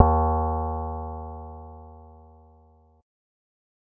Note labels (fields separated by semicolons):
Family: bass; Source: synthesizer; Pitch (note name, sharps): D#2; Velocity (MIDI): 100